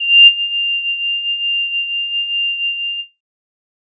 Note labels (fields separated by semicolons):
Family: flute; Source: synthesizer; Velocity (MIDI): 25; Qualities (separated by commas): bright, distorted